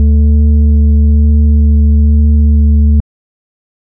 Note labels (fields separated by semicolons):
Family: organ; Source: electronic; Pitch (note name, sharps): D2; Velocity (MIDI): 127; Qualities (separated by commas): dark